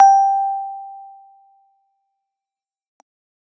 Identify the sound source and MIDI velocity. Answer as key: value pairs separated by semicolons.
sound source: electronic; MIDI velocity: 25